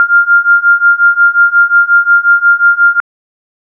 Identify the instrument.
electronic organ